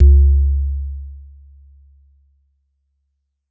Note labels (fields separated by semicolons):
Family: mallet percussion; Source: acoustic; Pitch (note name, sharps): C#2; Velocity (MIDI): 100; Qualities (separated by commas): dark, non-linear envelope